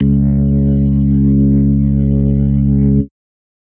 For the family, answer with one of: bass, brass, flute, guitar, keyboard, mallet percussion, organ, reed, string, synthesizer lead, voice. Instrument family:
organ